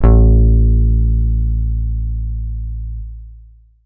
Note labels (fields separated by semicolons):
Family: guitar; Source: electronic; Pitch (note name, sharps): A1; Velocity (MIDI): 50; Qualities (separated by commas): long release